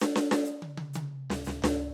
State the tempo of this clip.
122 BPM